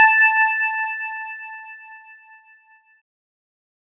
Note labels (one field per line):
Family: keyboard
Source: electronic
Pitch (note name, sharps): A5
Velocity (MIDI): 100